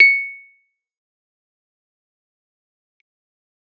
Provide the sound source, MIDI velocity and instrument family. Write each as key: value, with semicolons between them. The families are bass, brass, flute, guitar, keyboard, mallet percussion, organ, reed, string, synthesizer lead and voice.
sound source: electronic; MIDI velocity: 100; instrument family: keyboard